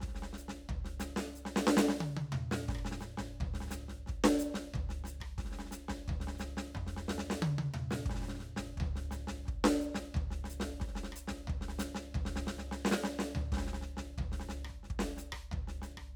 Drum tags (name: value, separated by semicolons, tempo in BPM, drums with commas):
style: samba; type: beat; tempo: 89 BPM; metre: 4/4; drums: hi-hat pedal, snare, cross-stick, high tom, mid tom, floor tom, kick